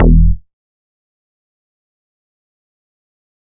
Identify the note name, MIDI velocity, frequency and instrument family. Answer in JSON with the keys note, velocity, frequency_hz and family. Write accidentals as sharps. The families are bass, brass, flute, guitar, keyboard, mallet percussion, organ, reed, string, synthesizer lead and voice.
{"note": "E1", "velocity": 50, "frequency_hz": 41.2, "family": "bass"}